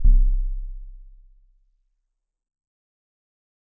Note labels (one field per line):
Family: mallet percussion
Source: acoustic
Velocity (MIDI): 50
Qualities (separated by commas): dark, fast decay, multiphonic